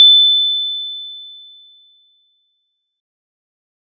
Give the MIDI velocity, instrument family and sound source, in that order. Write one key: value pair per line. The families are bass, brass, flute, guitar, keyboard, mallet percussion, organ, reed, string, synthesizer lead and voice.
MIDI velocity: 50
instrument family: mallet percussion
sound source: acoustic